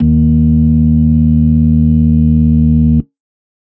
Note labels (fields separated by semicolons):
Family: organ; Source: electronic; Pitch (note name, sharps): D#2; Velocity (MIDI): 127; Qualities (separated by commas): dark